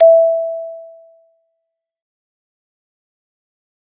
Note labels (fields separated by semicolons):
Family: mallet percussion; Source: acoustic; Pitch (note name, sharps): E5; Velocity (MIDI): 127; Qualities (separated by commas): fast decay